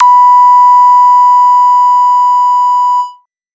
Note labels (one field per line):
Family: bass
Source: synthesizer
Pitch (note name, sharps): B5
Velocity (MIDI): 50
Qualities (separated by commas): bright, distorted